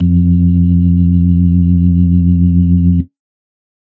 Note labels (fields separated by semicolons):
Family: organ; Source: electronic; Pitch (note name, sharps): F2; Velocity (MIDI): 127; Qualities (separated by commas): dark, reverb